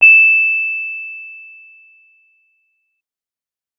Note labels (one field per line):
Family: keyboard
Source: electronic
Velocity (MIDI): 75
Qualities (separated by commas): bright